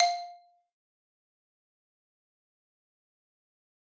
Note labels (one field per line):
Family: mallet percussion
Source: acoustic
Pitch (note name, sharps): F5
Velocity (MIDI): 100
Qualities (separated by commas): fast decay, percussive, reverb